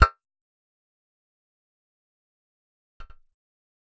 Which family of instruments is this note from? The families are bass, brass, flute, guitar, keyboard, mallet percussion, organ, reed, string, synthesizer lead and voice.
bass